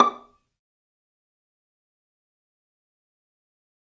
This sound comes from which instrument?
acoustic string instrument